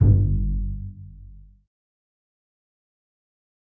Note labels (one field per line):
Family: string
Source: acoustic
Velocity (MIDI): 75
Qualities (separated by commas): dark, fast decay, reverb